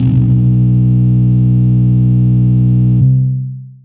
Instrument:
electronic guitar